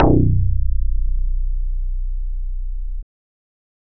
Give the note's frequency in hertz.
30.87 Hz